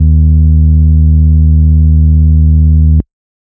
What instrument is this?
electronic organ